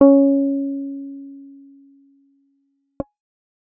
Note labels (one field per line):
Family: bass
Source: synthesizer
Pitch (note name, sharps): C#4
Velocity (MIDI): 50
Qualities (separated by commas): dark